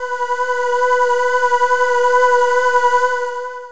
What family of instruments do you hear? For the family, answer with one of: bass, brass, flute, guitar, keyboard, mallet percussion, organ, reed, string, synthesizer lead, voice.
voice